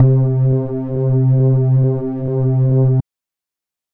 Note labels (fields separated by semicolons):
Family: bass; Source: synthesizer; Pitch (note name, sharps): C3; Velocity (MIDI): 127; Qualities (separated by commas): dark